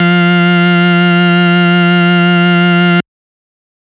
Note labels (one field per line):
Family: organ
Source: electronic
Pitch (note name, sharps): F3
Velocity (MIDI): 75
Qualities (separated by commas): bright, distorted